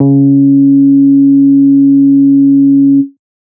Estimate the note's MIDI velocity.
75